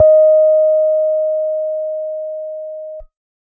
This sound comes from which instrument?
electronic keyboard